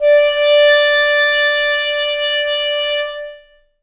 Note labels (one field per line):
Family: reed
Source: acoustic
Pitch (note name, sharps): D5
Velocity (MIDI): 127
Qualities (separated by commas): reverb